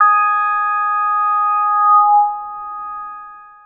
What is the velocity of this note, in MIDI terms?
100